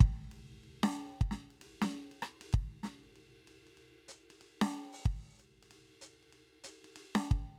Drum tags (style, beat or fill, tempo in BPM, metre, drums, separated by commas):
rock, beat, 95 BPM, 4/4, crash, ride, ride bell, open hi-hat, hi-hat pedal, snare, cross-stick, kick